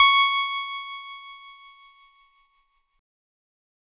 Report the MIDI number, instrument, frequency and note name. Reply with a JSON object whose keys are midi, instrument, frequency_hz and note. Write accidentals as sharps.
{"midi": 85, "instrument": "electronic keyboard", "frequency_hz": 1109, "note": "C#6"}